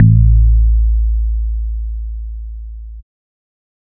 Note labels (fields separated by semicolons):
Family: bass; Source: synthesizer; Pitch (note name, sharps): A1; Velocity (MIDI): 75